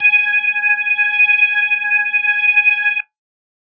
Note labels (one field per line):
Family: organ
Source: electronic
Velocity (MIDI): 50